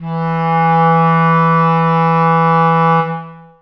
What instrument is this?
acoustic reed instrument